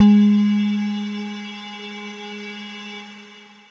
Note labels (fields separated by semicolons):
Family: guitar; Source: electronic; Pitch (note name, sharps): G#3; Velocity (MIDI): 75; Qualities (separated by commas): long release